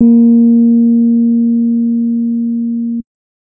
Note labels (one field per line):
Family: keyboard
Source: electronic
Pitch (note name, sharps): A#3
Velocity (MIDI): 25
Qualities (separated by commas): dark